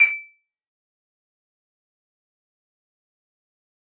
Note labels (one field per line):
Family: guitar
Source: synthesizer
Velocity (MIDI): 127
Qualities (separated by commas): bright, fast decay, percussive